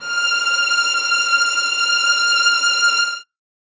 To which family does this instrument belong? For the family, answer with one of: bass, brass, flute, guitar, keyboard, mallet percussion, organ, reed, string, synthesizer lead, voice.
string